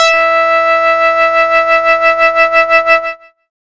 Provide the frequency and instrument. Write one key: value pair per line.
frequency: 659.3 Hz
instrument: synthesizer bass